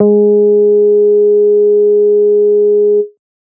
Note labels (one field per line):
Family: bass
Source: synthesizer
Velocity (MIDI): 25